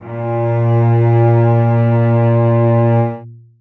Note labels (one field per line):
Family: string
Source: acoustic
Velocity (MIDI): 75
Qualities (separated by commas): long release, reverb